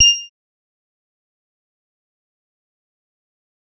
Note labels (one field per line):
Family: bass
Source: synthesizer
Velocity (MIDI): 50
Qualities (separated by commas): bright, distorted, fast decay, percussive